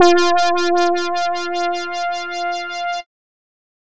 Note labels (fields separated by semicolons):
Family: bass; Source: synthesizer; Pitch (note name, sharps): F4; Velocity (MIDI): 127; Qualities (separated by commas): bright, distorted